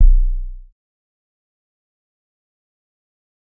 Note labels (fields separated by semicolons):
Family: bass; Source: synthesizer; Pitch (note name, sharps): B0; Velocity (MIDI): 50; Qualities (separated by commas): dark, fast decay, percussive